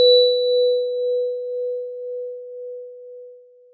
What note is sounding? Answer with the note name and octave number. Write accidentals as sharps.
B4